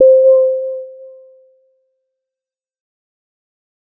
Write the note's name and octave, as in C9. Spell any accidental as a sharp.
C5